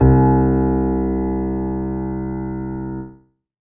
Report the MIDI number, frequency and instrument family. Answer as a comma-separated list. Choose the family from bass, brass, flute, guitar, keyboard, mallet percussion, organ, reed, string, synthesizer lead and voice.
36, 65.41 Hz, keyboard